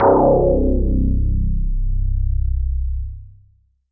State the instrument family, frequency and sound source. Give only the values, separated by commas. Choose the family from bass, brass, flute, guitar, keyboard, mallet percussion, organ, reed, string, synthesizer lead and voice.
synthesizer lead, 32.7 Hz, synthesizer